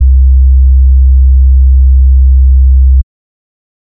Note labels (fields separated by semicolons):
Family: bass; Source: synthesizer; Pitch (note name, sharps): C2; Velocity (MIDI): 100; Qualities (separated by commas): dark